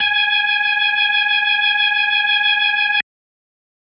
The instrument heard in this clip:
electronic organ